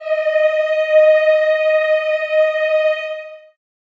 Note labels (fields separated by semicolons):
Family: voice; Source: acoustic; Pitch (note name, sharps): D#5; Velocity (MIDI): 127; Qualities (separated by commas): reverb